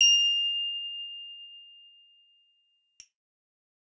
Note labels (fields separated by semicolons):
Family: guitar; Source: electronic; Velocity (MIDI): 127; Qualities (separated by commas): bright, reverb